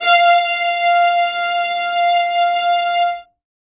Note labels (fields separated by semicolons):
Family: string; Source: acoustic; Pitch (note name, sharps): F5; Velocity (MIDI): 127; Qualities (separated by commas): reverb